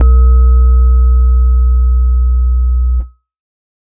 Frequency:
61.74 Hz